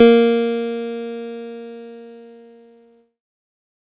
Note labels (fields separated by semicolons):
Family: keyboard; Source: electronic; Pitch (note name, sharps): A#3; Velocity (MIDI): 50; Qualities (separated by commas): bright, distorted